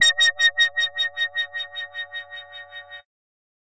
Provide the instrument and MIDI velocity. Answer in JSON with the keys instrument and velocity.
{"instrument": "synthesizer bass", "velocity": 100}